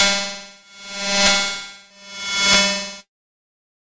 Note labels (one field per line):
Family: guitar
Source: electronic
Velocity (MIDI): 75